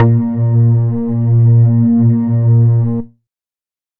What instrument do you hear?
synthesizer bass